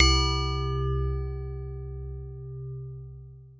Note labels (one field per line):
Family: mallet percussion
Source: acoustic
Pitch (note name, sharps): C2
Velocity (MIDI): 127